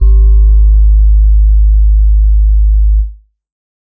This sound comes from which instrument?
electronic keyboard